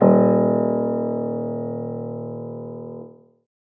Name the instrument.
acoustic keyboard